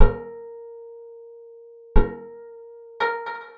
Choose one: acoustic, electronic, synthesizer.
acoustic